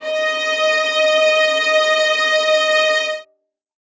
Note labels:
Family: string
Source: acoustic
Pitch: D#5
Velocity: 100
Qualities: reverb

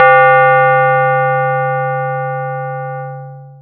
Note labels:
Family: mallet percussion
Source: acoustic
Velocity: 75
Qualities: distorted, long release

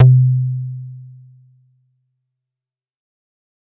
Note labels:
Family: bass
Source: synthesizer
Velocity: 50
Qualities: fast decay

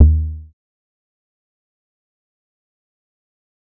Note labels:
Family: bass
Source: synthesizer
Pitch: D#2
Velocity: 75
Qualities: dark, fast decay, percussive

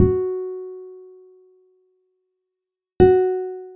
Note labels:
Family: guitar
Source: acoustic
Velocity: 25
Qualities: dark

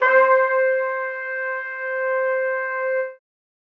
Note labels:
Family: brass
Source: acoustic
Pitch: C5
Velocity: 25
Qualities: reverb

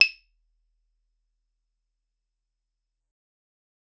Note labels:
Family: guitar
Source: acoustic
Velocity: 100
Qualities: fast decay, percussive

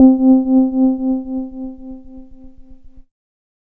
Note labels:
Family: keyboard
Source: electronic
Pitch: C4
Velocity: 100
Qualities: dark

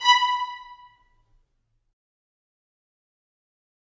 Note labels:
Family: string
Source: acoustic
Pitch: B5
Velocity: 127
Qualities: fast decay, reverb

